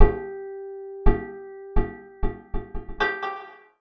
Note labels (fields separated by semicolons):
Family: guitar; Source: acoustic; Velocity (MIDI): 75; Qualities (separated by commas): percussive, reverb